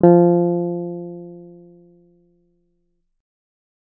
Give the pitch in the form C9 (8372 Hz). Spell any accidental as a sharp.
F3 (174.6 Hz)